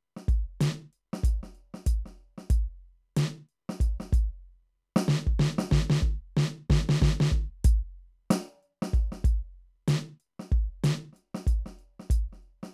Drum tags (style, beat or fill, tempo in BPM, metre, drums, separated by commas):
hip-hop, beat, 94 BPM, 4/4, closed hi-hat, hi-hat pedal, snare, kick